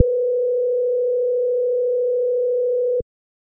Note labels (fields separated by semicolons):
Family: bass; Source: synthesizer; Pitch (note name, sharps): B4; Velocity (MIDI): 50; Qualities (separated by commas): dark